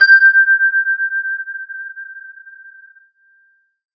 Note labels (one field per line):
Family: guitar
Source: electronic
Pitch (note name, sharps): G6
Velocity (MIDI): 75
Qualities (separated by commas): multiphonic, non-linear envelope